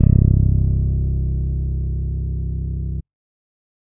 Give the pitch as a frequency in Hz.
32.7 Hz